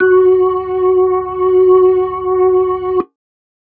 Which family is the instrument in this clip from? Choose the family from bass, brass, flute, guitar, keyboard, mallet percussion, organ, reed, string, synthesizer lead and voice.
organ